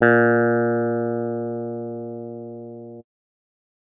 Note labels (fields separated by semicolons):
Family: keyboard; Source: electronic; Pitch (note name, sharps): A#2; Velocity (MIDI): 75